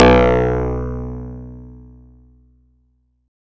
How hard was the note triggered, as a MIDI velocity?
127